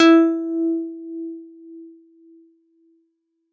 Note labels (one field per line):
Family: keyboard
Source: electronic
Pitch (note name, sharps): E4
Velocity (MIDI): 127